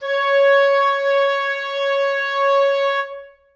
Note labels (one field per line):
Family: reed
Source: acoustic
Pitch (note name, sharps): C#5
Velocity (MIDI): 127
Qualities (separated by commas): reverb